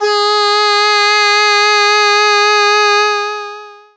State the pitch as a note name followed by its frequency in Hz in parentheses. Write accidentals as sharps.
G#4 (415.3 Hz)